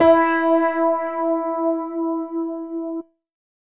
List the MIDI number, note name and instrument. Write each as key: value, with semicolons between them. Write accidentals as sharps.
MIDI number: 64; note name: E4; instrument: electronic keyboard